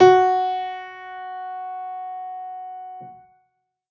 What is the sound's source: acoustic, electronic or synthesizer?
acoustic